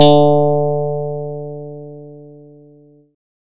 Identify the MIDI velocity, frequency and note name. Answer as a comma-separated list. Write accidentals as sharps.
100, 146.8 Hz, D3